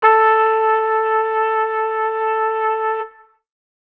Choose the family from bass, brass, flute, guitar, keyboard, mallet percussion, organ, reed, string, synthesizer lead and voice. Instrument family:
brass